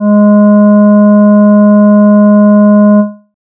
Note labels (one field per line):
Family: flute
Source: synthesizer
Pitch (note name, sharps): G#3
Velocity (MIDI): 127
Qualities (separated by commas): dark